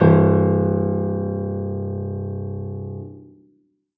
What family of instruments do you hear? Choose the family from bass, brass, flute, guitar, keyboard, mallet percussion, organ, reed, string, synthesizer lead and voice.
keyboard